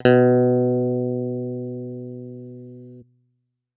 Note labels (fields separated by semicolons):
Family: guitar; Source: electronic; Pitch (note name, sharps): B2; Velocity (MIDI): 127